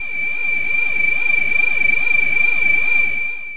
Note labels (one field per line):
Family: voice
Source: synthesizer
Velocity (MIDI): 50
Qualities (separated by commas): distorted, long release